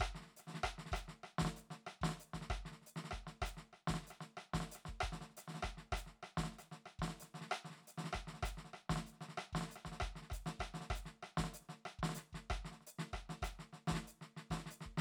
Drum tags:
maracatu, beat, 96 BPM, 4/4, hi-hat pedal, snare, cross-stick, kick

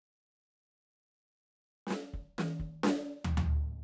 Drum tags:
fast funk, fill, 125 BPM, 4/4, snare, high tom, floor tom, kick

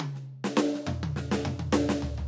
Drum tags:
soul, fill, 105 BPM, 4/4, snare, high tom, mid tom, floor tom

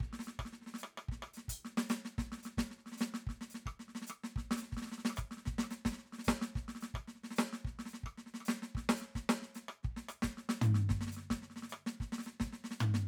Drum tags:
Brazilian baião, beat, 110 BPM, 4/4, closed hi-hat, hi-hat pedal, snare, cross-stick, floor tom, kick

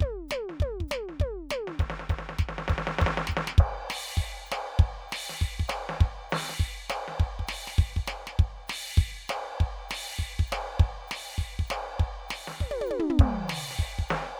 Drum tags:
rockabilly, beat, 200 BPM, 4/4, crash, hi-hat pedal, snare, high tom, floor tom, kick

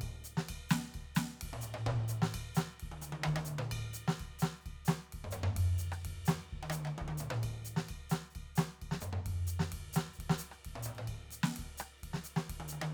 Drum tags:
Dominican merengue, beat, 130 BPM, 4/4, ride, ride bell, hi-hat pedal, snare, cross-stick, high tom, mid tom, floor tom, kick

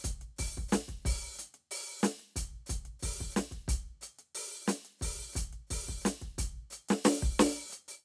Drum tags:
hip-hop, beat, 90 BPM, 4/4, closed hi-hat, open hi-hat, hi-hat pedal, snare, kick

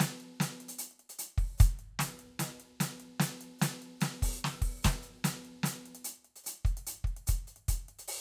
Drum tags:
Motown, beat, 148 BPM, 4/4, closed hi-hat, open hi-hat, hi-hat pedal, snare, kick

